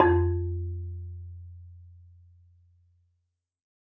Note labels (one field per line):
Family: mallet percussion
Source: acoustic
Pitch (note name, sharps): F2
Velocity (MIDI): 75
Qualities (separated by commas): dark, reverb